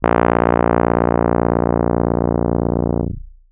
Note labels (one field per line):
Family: keyboard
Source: electronic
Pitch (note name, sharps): A#0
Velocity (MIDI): 100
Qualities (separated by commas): distorted